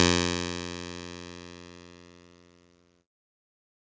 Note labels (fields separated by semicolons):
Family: keyboard; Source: electronic; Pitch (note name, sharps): F2; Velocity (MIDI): 75; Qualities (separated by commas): bright, distorted